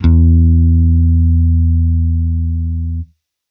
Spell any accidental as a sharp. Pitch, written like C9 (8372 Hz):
E2 (82.41 Hz)